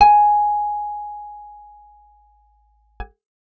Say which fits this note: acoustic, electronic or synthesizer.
acoustic